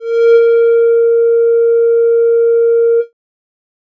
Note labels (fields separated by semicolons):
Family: bass; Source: synthesizer; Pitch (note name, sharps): A#4; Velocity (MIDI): 127; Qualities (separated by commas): dark